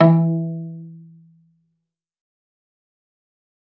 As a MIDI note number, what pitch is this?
52